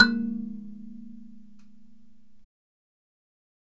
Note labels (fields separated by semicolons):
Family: mallet percussion; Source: acoustic; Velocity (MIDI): 75; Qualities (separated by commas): fast decay, reverb